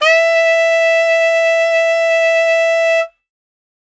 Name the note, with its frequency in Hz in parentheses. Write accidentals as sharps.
E5 (659.3 Hz)